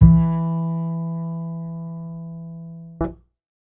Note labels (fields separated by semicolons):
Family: bass; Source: acoustic; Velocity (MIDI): 25